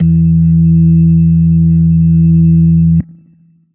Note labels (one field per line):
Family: organ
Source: electronic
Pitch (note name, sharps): E2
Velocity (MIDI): 50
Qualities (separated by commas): dark, long release